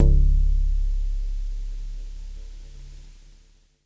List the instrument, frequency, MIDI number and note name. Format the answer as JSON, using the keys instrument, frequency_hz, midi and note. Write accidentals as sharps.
{"instrument": "electronic guitar", "frequency_hz": 34.65, "midi": 25, "note": "C#1"}